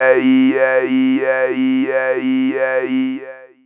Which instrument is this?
synthesizer voice